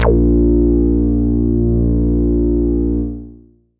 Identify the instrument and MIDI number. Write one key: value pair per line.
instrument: synthesizer bass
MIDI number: 34